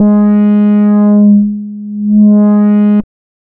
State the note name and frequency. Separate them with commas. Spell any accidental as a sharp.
G#3, 207.7 Hz